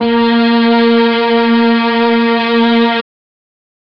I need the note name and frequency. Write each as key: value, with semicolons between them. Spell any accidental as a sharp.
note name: A#3; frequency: 233.1 Hz